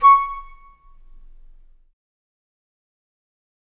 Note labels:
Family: flute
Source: acoustic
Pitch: C#6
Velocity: 50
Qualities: fast decay, percussive, reverb

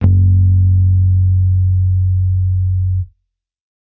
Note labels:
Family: bass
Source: electronic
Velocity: 100

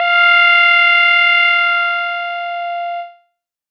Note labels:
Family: keyboard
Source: electronic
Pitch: F5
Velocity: 50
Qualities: distorted, multiphonic

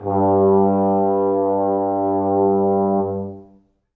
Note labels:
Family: brass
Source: acoustic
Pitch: G2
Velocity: 25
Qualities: dark, long release, reverb

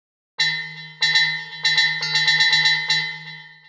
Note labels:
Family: mallet percussion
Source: synthesizer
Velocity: 127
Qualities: bright, long release, multiphonic, tempo-synced

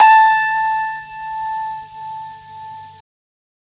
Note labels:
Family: keyboard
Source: electronic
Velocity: 127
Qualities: bright

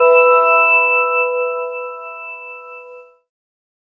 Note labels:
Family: keyboard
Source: synthesizer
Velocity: 100

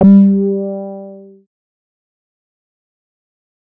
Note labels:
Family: bass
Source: synthesizer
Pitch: G3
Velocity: 50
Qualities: distorted, fast decay

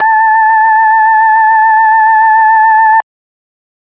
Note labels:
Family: organ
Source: electronic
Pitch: A5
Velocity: 50

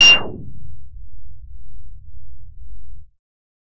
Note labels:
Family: bass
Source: synthesizer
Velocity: 127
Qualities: distorted

